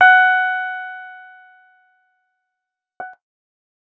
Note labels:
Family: guitar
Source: electronic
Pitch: F#5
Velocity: 25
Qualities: fast decay

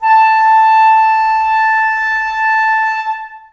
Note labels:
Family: flute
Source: acoustic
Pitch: A5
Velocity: 25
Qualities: long release, reverb

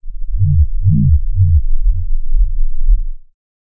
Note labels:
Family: bass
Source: synthesizer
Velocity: 25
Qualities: distorted, non-linear envelope

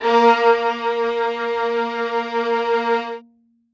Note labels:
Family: string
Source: acoustic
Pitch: A#3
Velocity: 127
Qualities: reverb

